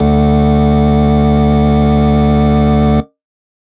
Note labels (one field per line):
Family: organ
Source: electronic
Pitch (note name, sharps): D2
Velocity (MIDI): 127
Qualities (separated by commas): distorted